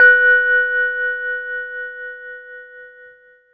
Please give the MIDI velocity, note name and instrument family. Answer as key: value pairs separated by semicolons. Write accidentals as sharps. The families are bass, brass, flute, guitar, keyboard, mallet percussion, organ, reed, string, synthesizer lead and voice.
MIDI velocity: 75; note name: B4; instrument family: keyboard